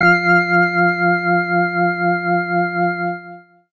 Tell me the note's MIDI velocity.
25